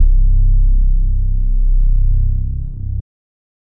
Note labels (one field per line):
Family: bass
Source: synthesizer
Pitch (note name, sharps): C1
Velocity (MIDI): 100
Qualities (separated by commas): dark